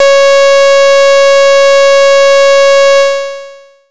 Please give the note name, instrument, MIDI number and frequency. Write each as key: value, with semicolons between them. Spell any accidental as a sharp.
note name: C#5; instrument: synthesizer bass; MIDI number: 73; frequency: 554.4 Hz